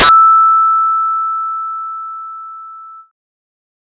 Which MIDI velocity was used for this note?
75